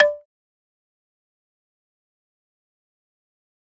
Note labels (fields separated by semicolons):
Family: mallet percussion; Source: acoustic; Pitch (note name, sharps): D5; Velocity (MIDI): 127; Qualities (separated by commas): fast decay, percussive, reverb